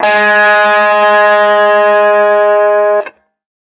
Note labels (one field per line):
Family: guitar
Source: electronic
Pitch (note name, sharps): G#3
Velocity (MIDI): 127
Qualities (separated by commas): distorted